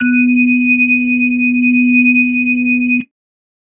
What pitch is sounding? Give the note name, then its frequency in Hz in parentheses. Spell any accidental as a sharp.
B3 (246.9 Hz)